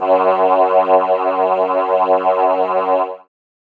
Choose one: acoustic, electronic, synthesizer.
synthesizer